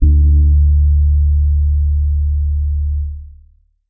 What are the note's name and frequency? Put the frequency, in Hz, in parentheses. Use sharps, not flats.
D2 (73.42 Hz)